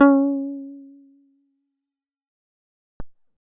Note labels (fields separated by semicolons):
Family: bass; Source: synthesizer; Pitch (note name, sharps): C#4; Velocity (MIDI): 75; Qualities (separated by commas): dark, fast decay